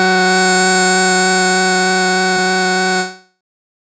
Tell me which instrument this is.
synthesizer bass